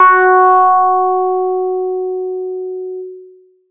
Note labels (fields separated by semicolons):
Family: bass; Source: synthesizer; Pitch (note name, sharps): F#4; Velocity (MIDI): 100; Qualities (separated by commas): distorted